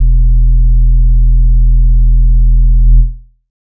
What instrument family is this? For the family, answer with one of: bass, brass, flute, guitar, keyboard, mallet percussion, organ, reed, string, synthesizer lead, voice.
bass